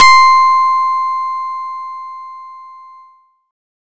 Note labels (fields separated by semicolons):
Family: guitar; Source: acoustic; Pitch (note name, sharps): C6; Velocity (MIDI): 100; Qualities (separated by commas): bright